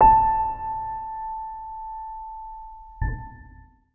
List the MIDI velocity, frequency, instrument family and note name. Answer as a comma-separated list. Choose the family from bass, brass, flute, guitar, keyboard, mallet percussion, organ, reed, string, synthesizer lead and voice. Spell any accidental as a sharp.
25, 880 Hz, organ, A5